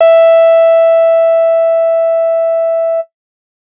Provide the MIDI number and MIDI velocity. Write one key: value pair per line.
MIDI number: 76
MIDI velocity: 25